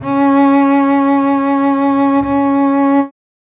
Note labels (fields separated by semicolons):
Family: string; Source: acoustic; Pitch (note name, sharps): C#4; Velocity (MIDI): 127; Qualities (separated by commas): reverb